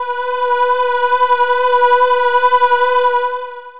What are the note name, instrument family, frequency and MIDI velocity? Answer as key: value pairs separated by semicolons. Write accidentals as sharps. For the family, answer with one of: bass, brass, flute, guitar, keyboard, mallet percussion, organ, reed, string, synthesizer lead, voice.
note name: B4; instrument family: voice; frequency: 493.9 Hz; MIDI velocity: 100